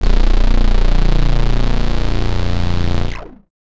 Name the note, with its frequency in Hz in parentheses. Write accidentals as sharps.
A#0 (29.14 Hz)